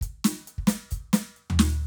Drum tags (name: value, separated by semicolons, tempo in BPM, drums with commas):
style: punk; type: fill; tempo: 128 BPM; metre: 4/4; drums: closed hi-hat, snare, floor tom, kick